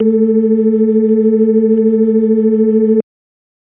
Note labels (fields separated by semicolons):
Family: organ; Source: electronic; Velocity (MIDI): 100; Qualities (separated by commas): dark